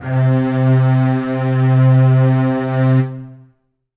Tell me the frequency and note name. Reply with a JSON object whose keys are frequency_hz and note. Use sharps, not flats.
{"frequency_hz": 130.8, "note": "C3"}